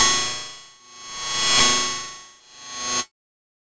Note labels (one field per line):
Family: guitar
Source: electronic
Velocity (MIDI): 25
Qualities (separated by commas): bright, distorted